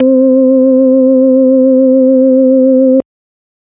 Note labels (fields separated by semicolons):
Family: organ; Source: electronic; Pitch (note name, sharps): C4; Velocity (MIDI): 50